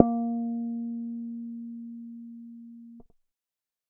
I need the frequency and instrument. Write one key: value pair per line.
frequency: 233.1 Hz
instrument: synthesizer bass